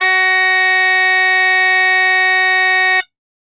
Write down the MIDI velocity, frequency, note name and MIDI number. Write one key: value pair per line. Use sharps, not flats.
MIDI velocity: 100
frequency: 370 Hz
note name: F#4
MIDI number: 66